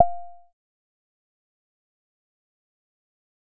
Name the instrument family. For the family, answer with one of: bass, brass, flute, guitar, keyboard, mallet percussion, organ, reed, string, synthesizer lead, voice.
bass